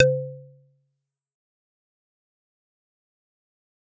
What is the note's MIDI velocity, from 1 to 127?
127